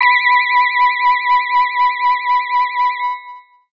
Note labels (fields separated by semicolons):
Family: organ; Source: electronic; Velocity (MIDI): 75; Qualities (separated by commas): distorted